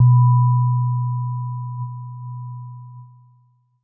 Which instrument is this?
electronic keyboard